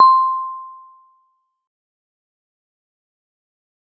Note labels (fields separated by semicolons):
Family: mallet percussion; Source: acoustic; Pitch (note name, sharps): C6; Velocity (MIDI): 25; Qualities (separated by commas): fast decay